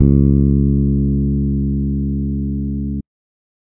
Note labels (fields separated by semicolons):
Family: bass; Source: electronic; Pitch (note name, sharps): C#2; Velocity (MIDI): 50